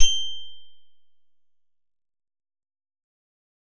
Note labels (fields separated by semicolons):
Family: guitar; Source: synthesizer; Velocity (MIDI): 25; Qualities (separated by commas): bright, fast decay